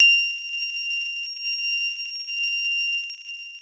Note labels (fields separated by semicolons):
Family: guitar; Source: electronic; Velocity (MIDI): 100; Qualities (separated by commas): bright, long release